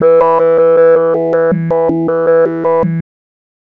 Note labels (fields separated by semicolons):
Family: bass; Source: synthesizer; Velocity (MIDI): 25; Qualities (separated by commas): tempo-synced